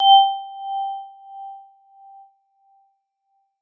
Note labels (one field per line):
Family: mallet percussion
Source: acoustic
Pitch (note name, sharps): G5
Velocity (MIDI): 127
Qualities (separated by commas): non-linear envelope